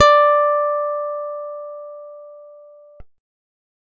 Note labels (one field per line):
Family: guitar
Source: acoustic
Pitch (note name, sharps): D5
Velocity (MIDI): 25